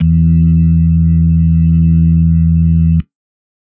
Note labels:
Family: organ; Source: electronic; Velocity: 75; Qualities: dark

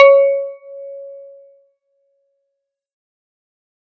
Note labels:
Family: guitar; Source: synthesizer; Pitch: C#5; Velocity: 50; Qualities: fast decay

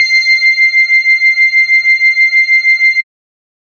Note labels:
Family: bass; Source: synthesizer; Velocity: 25

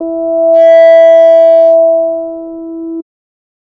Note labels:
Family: bass; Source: synthesizer; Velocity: 50; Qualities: distorted

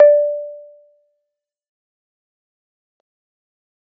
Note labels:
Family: keyboard; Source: electronic; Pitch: D5; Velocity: 25; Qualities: fast decay, percussive

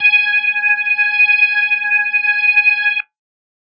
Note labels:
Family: organ; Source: electronic; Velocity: 50

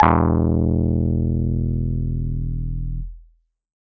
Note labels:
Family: keyboard; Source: electronic; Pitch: E1; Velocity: 75; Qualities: distorted

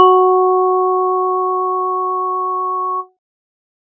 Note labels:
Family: organ; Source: electronic; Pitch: F#4; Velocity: 25

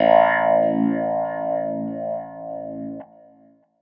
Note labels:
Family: keyboard; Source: electronic; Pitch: A1; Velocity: 75

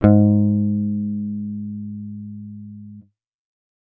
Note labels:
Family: bass; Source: electronic; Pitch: G#2; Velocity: 100

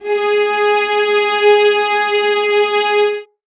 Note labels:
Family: string; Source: acoustic; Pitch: G#4; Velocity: 100; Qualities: reverb

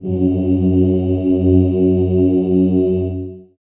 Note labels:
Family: voice; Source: acoustic; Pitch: F#2; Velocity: 127; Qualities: dark, long release, reverb

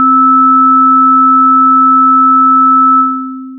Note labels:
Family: synthesizer lead; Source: synthesizer; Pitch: C4; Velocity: 100; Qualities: long release

